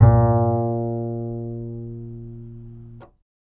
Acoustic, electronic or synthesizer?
electronic